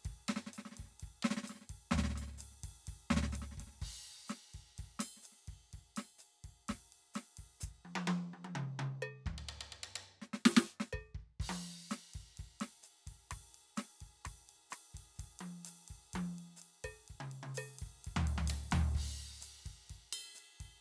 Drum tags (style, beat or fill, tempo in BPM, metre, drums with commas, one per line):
bossa nova
beat
127 BPM
4/4
crash, ride, ride bell, hi-hat pedal, percussion, snare, cross-stick, high tom, mid tom, floor tom, kick